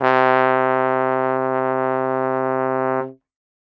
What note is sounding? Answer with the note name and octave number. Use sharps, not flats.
C3